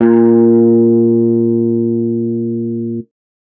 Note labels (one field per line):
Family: guitar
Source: electronic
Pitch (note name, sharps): A#2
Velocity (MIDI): 25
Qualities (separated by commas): distorted